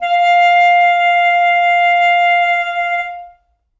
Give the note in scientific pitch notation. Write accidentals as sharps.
F5